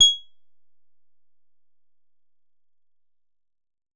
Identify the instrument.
synthesizer guitar